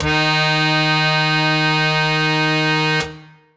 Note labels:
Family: reed; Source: acoustic; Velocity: 75

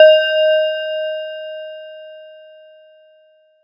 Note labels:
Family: mallet percussion; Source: acoustic; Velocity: 25; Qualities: multiphonic

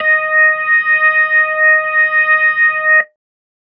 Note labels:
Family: organ; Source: electronic; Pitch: D#5; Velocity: 75

